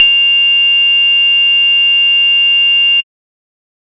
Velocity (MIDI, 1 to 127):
25